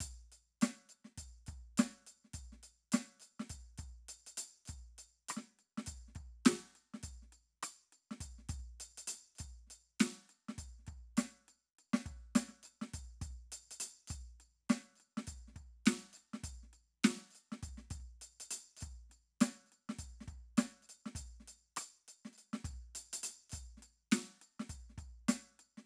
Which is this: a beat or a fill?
beat